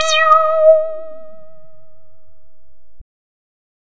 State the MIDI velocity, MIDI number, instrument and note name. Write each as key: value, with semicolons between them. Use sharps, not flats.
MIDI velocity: 100; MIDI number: 75; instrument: synthesizer bass; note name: D#5